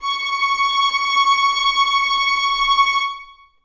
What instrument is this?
acoustic string instrument